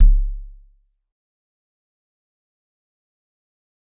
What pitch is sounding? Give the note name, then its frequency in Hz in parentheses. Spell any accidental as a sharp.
C#1 (34.65 Hz)